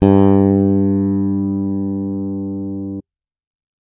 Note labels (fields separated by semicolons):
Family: bass; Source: electronic; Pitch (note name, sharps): G2; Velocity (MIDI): 127